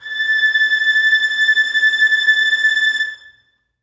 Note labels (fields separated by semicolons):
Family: string; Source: acoustic; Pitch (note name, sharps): A6; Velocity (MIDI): 50; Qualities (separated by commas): bright, non-linear envelope, reverb